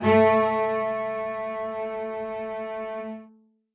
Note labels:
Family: string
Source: acoustic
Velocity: 127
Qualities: reverb

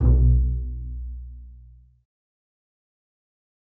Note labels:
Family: string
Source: acoustic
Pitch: B1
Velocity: 100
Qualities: dark, fast decay, reverb

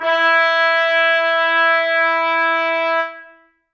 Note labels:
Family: brass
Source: acoustic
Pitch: E4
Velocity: 100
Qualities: reverb

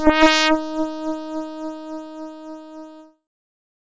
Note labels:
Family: keyboard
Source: synthesizer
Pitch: D#4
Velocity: 127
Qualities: bright, distorted

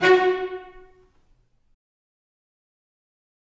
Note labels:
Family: string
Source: acoustic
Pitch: F#4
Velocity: 100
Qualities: fast decay, reverb

